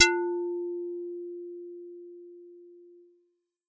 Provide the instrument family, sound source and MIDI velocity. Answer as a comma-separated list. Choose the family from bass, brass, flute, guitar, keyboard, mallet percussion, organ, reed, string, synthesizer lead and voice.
bass, synthesizer, 50